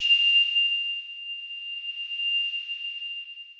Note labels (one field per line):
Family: mallet percussion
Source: electronic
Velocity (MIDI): 75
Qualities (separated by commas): bright, long release, non-linear envelope